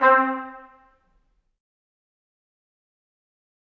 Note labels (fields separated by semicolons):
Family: brass; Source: acoustic; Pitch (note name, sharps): C4; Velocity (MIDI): 75; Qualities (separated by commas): fast decay, percussive, reverb